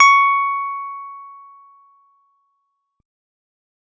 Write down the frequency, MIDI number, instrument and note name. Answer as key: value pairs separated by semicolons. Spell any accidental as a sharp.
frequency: 1109 Hz; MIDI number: 85; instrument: electronic guitar; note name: C#6